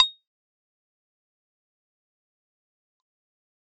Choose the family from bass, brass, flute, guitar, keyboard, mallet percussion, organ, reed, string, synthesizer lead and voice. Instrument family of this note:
keyboard